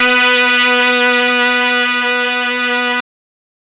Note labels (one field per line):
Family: brass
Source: electronic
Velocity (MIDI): 127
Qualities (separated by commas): bright, distorted